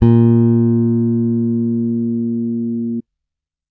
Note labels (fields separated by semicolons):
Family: bass; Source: electronic; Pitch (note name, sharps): A#2; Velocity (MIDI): 50